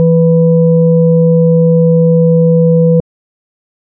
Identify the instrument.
electronic organ